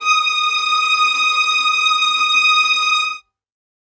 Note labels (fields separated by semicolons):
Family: string; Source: acoustic; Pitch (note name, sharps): D#6; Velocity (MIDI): 100; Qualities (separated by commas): non-linear envelope, reverb